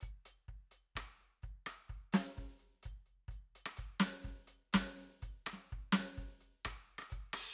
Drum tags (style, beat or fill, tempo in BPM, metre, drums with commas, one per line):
reggae
beat
126 BPM
4/4
crash, closed hi-hat, open hi-hat, hi-hat pedal, snare, cross-stick, kick